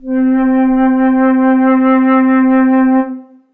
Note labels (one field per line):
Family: flute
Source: acoustic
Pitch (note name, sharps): C4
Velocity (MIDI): 25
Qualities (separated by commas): reverb